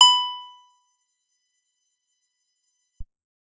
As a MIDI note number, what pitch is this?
83